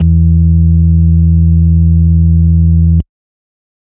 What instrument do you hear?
electronic organ